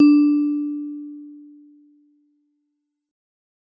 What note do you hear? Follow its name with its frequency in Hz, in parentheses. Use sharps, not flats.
D4 (293.7 Hz)